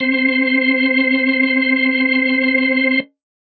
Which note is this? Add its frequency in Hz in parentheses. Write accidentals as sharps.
C4 (261.6 Hz)